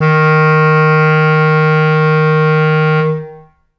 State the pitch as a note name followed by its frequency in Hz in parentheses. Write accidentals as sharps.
D#3 (155.6 Hz)